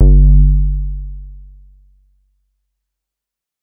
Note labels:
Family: bass; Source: synthesizer; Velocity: 50; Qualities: dark

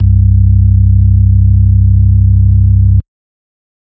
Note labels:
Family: organ; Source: electronic; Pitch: C1; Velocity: 127; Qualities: dark

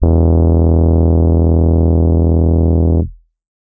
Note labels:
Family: keyboard; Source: electronic; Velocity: 75

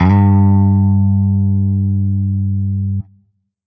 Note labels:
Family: guitar; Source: electronic; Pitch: G2; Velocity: 127; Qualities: distorted

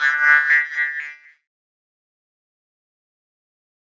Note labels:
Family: keyboard; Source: electronic; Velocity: 127; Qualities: distorted, fast decay, non-linear envelope

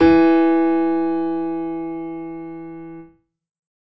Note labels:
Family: keyboard; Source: acoustic; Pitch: E3; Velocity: 100; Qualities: reverb

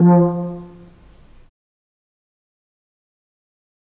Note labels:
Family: flute; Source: acoustic; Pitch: F3; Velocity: 25; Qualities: fast decay, reverb

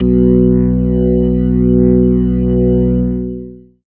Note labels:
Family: organ; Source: electronic; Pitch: B1; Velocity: 100; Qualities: distorted, long release

